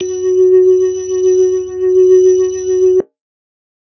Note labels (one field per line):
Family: organ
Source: electronic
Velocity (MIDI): 127